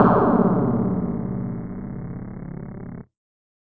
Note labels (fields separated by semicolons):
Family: mallet percussion; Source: electronic; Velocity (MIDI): 50